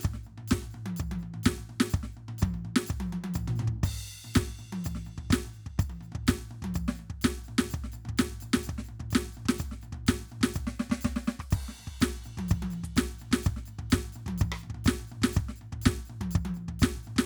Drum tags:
prog rock
beat
125 BPM
4/4
crash, percussion, snare, cross-stick, high tom, floor tom, kick

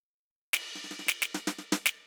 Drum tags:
funk
fill
112 BPM
4/4
ride, snare

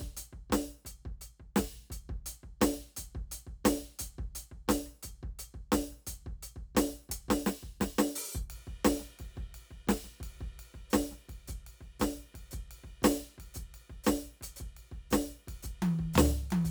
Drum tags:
rock
beat
115 BPM
4/4
ride, closed hi-hat, open hi-hat, hi-hat pedal, snare, cross-stick, high tom, floor tom, kick

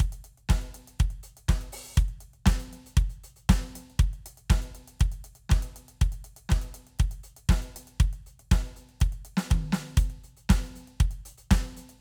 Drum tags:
disco
beat
120 BPM
4/4
closed hi-hat, open hi-hat, hi-hat pedal, snare, high tom, kick

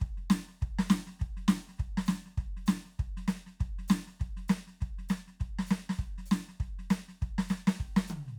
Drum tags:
rockabilly
beat
200 BPM
4/4
hi-hat pedal, snare, high tom, kick

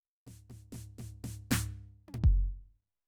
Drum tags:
reggae
fill
78 BPM
4/4
snare, high tom, floor tom, kick

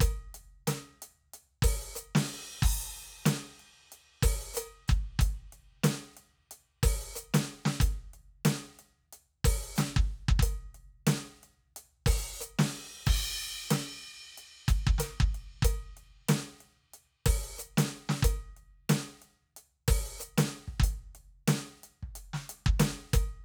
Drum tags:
hip-hop
beat
92 BPM
4/4
crash, closed hi-hat, open hi-hat, hi-hat pedal, snare, cross-stick, kick

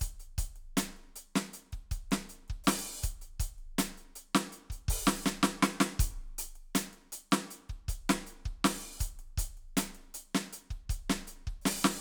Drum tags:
funk
beat
80 BPM
4/4
closed hi-hat, open hi-hat, hi-hat pedal, snare, kick

